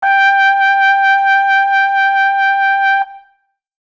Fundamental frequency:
784 Hz